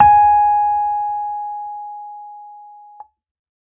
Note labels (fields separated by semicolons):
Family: keyboard; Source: electronic; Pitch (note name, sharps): G#5; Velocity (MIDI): 100